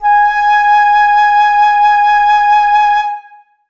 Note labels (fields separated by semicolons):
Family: flute; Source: acoustic; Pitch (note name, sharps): G#5; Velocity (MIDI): 100; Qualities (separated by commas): reverb